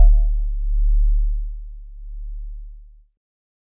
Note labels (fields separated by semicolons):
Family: keyboard; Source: electronic; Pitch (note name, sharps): D1; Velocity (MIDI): 50; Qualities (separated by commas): multiphonic